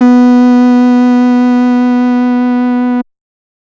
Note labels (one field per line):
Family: bass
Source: synthesizer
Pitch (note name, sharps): B3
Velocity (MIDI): 100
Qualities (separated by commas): distorted